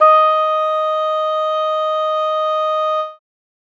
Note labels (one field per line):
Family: reed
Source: acoustic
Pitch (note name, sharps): D#5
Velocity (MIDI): 100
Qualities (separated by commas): bright